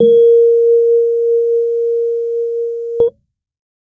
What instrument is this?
electronic keyboard